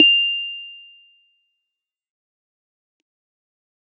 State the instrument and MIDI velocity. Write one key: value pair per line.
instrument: electronic keyboard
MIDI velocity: 25